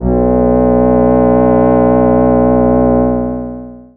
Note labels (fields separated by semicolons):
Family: voice; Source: synthesizer; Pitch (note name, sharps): B1; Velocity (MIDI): 75; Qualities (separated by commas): distorted, long release